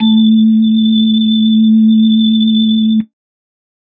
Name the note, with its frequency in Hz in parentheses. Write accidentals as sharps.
A3 (220 Hz)